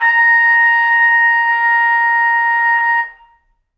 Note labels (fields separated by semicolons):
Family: brass; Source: acoustic; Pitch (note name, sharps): A#5; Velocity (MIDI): 25; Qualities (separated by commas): reverb